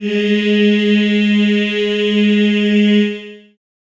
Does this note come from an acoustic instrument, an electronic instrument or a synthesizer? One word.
acoustic